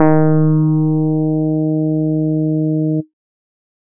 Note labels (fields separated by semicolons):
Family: bass; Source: synthesizer; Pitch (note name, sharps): D#3; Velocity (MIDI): 127